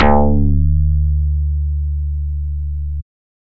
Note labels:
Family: bass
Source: synthesizer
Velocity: 75

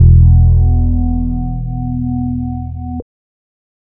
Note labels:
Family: bass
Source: synthesizer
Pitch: E1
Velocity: 50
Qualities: distorted, multiphonic

